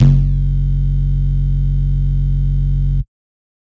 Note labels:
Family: bass; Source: synthesizer; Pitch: F#1; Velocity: 127; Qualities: bright, distorted

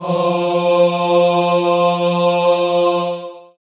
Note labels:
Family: voice; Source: acoustic; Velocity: 100; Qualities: long release, reverb

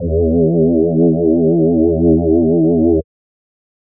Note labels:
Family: voice; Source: synthesizer; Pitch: E2; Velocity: 50

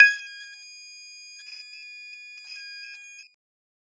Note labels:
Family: mallet percussion; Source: acoustic; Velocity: 25; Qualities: multiphonic

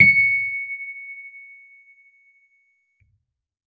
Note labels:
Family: keyboard; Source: electronic; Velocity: 100

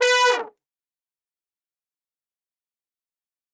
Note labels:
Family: brass; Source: acoustic; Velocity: 100; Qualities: bright, fast decay, percussive, reverb

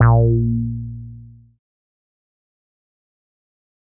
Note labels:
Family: bass; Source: synthesizer; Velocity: 25; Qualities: distorted, fast decay

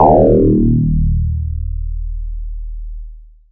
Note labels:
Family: bass; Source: synthesizer; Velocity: 127; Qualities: distorted

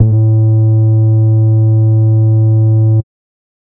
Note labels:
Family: bass; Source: synthesizer; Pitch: A2; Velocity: 75; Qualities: dark, distorted, tempo-synced

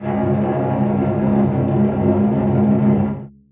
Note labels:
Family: string; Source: acoustic; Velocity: 75; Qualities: bright, non-linear envelope, reverb

